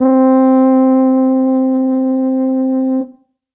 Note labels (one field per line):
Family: brass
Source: acoustic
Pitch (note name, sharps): C4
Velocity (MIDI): 75